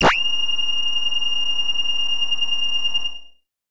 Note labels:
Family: bass; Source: synthesizer; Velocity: 75; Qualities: distorted

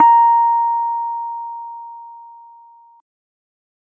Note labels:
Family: keyboard; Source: electronic; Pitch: A#5; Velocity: 100

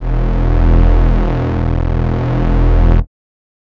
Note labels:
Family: reed; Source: acoustic; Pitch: E1; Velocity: 127

